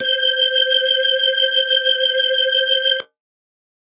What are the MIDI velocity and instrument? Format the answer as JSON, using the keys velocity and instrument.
{"velocity": 25, "instrument": "electronic organ"}